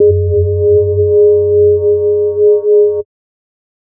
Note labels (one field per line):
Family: mallet percussion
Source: synthesizer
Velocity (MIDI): 25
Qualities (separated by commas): multiphonic, non-linear envelope